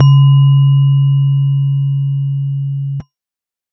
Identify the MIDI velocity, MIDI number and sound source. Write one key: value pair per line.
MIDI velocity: 50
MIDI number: 49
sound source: electronic